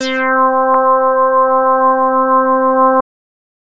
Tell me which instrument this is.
synthesizer bass